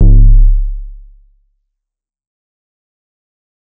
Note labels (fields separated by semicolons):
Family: bass; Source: synthesizer; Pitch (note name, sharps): C#1; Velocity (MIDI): 100; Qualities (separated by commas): dark, fast decay